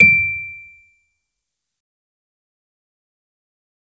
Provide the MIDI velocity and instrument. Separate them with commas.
75, electronic keyboard